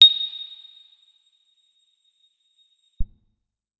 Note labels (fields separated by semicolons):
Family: guitar; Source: electronic; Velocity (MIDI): 50; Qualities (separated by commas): percussive, reverb